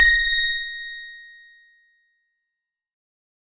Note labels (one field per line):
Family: guitar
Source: acoustic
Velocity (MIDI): 127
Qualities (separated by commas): bright, distorted, fast decay